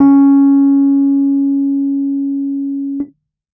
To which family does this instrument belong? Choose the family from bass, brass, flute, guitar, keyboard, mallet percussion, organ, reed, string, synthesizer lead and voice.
keyboard